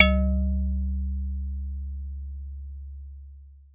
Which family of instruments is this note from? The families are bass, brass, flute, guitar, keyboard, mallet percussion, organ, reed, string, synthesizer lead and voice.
mallet percussion